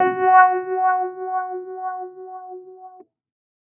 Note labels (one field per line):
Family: keyboard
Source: electronic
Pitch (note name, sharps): F#4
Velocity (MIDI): 25